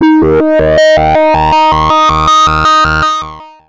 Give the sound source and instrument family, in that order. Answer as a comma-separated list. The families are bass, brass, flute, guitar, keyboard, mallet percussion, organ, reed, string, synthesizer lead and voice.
synthesizer, bass